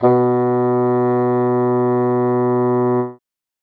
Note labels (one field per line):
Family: reed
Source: acoustic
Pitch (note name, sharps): B2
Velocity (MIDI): 75